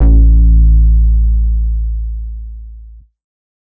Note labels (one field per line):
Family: bass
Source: synthesizer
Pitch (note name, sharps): A1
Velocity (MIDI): 75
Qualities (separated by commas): distorted